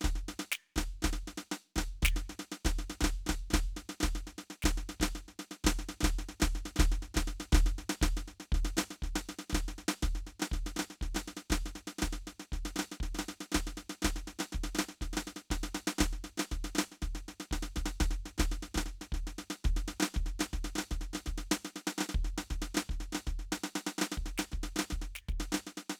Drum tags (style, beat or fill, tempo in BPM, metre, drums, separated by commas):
march, beat, 120 BPM, 4/4, snare, kick